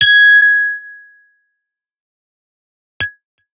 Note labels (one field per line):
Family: guitar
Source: electronic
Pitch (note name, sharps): G#6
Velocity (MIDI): 100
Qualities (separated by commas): bright, distorted, fast decay